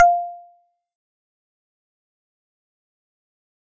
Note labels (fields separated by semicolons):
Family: mallet percussion; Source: acoustic; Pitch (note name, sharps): F5; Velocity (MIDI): 75; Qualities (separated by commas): fast decay, percussive